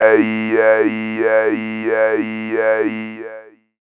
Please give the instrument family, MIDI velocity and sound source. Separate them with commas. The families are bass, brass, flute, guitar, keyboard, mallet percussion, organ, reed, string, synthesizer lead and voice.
voice, 50, synthesizer